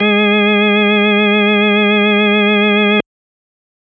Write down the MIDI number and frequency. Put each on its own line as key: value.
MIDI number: 56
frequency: 207.7 Hz